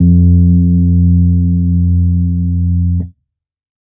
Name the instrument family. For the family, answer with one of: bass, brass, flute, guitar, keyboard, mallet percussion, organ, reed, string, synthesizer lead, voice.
keyboard